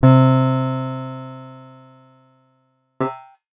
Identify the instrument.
acoustic guitar